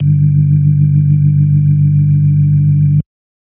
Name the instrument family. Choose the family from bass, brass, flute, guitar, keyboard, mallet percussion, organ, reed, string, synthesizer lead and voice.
organ